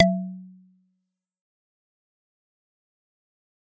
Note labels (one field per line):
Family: mallet percussion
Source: acoustic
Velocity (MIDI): 127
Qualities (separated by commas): fast decay, percussive